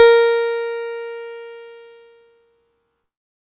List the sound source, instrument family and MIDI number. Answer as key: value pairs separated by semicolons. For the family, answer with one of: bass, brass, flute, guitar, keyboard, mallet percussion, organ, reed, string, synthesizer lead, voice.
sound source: electronic; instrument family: keyboard; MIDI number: 70